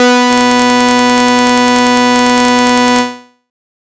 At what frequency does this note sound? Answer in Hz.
246.9 Hz